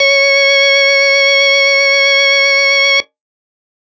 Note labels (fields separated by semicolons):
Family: organ; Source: electronic; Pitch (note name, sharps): C#5; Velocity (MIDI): 50; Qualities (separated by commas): distorted